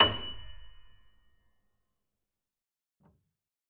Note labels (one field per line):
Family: keyboard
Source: acoustic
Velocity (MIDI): 25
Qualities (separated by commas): fast decay, reverb